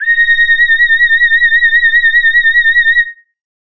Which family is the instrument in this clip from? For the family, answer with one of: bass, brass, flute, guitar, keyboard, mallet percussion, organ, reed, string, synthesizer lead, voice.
voice